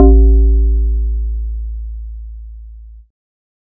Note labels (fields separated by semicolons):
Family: bass; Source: synthesizer; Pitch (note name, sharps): A1; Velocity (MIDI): 50